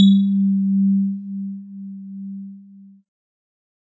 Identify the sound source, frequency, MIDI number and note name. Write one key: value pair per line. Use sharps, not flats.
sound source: electronic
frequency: 196 Hz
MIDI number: 55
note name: G3